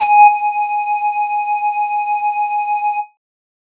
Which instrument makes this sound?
synthesizer flute